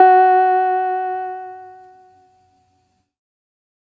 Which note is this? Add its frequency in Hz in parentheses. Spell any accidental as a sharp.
F#4 (370 Hz)